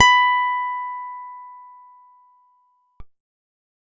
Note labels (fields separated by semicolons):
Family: guitar; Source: acoustic; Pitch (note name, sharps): B5; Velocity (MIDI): 25